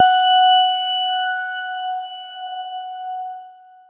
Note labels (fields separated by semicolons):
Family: keyboard; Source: electronic; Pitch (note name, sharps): F#5; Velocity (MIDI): 100; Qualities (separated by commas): long release